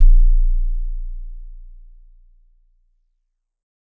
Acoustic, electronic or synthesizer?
acoustic